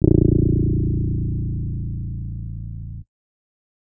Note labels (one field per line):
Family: keyboard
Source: electronic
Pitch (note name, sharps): A0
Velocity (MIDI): 50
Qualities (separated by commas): dark